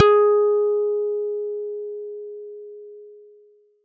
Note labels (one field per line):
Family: guitar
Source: electronic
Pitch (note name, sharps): G#4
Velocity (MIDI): 25